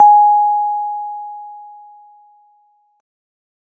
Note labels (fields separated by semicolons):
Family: keyboard; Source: electronic; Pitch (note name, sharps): G#5; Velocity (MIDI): 75